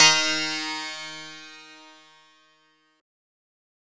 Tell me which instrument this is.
synthesizer lead